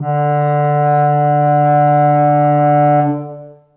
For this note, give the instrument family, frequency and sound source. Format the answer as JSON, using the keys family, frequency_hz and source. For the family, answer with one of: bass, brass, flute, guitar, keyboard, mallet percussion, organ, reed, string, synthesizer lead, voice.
{"family": "flute", "frequency_hz": 146.8, "source": "acoustic"}